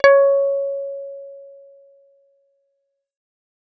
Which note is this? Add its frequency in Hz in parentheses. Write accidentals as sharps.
C#5 (554.4 Hz)